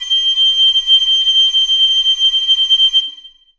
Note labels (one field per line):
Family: reed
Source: acoustic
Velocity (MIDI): 75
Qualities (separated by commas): bright, reverb